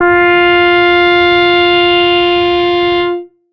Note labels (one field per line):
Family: bass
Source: synthesizer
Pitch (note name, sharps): F4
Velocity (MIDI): 25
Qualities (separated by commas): distorted